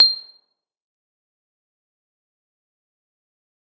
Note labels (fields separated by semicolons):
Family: mallet percussion; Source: acoustic; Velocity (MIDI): 75; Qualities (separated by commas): bright, fast decay, percussive, reverb